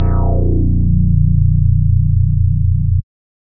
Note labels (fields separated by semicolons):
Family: bass; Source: synthesizer; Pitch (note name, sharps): A#0; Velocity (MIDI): 127